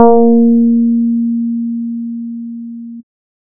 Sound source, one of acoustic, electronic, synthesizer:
synthesizer